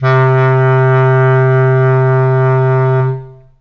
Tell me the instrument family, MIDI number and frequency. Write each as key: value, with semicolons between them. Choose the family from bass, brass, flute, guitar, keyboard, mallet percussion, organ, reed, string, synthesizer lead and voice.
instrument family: reed; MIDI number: 48; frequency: 130.8 Hz